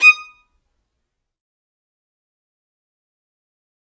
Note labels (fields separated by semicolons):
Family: string; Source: acoustic; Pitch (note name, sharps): D#6; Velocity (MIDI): 100; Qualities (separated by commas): fast decay, percussive, reverb